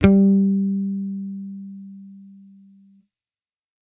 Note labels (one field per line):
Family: bass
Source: electronic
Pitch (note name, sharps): G3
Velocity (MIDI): 127